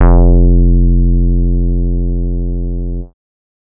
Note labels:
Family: bass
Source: synthesizer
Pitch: F1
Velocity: 50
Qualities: dark

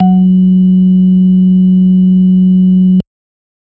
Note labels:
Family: organ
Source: electronic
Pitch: F#3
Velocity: 25

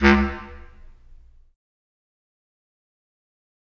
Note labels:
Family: reed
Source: acoustic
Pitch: C#2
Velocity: 100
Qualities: fast decay, percussive, reverb

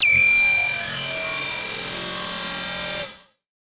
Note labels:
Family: synthesizer lead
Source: synthesizer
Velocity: 75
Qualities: distorted, multiphonic, non-linear envelope

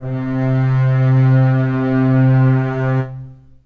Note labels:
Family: string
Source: acoustic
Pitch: C3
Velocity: 50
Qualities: long release, reverb

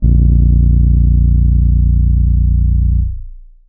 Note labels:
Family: keyboard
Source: electronic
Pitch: A#0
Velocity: 75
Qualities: long release

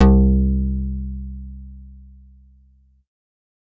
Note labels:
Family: bass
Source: synthesizer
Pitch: C2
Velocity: 127

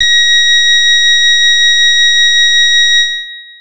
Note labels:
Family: keyboard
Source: electronic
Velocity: 25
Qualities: bright, distorted, long release

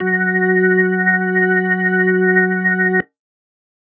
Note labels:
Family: organ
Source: electronic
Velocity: 100

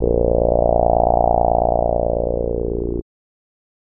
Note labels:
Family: bass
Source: synthesizer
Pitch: A#0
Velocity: 100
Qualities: distorted

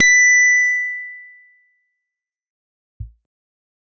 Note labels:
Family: guitar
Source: electronic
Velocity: 127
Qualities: bright, distorted, fast decay

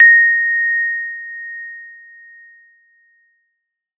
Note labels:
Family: keyboard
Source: electronic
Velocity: 50

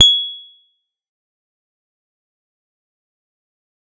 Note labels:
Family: guitar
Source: electronic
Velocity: 100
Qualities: fast decay, percussive

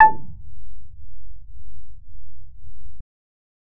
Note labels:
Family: bass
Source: synthesizer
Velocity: 75

